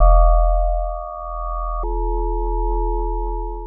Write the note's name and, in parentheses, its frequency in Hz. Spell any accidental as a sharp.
E1 (41.2 Hz)